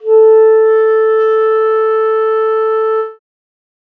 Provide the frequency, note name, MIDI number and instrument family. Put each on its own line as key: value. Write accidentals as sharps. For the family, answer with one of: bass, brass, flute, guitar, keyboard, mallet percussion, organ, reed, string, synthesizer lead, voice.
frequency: 440 Hz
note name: A4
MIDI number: 69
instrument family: reed